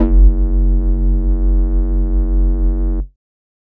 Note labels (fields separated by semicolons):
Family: flute; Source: synthesizer; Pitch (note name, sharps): F#1; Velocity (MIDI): 127; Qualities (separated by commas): distorted